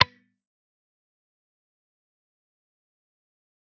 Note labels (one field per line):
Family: guitar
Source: electronic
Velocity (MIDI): 25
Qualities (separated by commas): fast decay, percussive